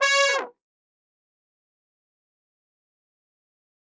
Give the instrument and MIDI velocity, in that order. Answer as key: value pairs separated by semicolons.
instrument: acoustic brass instrument; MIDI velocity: 50